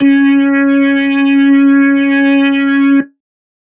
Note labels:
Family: organ; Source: electronic; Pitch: C#4; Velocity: 25

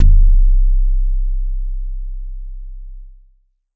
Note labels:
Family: bass; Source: synthesizer; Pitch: C1; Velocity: 75; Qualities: distorted

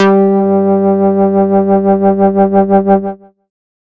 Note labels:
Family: bass; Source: synthesizer; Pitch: G3; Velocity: 127; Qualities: distorted

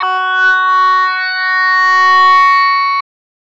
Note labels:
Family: voice; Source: synthesizer; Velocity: 127; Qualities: bright, distorted

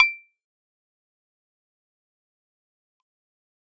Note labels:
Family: keyboard; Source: electronic; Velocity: 50; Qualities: fast decay, percussive

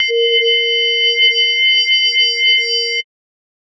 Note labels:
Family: mallet percussion; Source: synthesizer; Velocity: 75; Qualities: multiphonic, non-linear envelope

